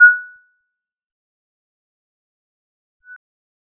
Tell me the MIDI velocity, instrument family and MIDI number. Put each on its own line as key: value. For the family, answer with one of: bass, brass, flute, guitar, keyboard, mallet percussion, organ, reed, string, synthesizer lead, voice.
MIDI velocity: 25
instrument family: bass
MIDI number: 90